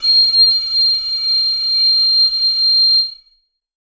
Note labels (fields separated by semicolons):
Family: reed; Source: acoustic; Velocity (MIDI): 75; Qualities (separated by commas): bright, reverb